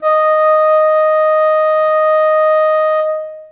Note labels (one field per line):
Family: flute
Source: acoustic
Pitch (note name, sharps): D#5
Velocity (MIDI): 50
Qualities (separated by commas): long release, reverb